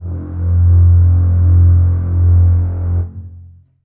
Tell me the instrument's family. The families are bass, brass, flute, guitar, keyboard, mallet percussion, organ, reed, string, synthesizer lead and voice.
string